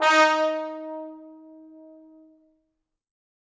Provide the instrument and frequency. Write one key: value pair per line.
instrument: acoustic brass instrument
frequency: 311.1 Hz